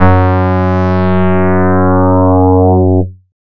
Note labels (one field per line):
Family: bass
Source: synthesizer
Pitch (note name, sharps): F#2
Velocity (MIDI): 100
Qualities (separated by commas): distorted